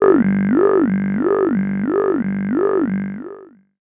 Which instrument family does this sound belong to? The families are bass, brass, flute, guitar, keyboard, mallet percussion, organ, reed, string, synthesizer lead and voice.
voice